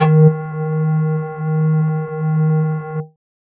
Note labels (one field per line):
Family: flute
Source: synthesizer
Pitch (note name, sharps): D#3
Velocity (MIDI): 75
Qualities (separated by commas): distorted